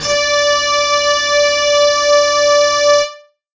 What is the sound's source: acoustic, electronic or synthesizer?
electronic